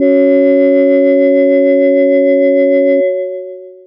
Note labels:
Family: mallet percussion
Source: electronic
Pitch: F#2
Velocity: 75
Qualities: long release

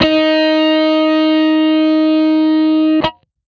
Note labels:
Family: guitar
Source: electronic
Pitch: D#4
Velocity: 25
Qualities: distorted

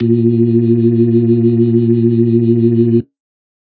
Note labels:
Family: organ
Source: electronic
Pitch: A#2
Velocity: 75

